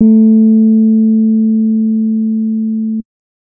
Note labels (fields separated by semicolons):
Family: keyboard; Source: electronic; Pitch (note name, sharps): A3; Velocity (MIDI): 25; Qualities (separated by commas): dark